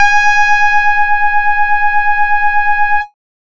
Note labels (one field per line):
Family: bass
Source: synthesizer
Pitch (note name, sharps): G#5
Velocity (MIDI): 75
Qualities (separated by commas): distorted, multiphonic, tempo-synced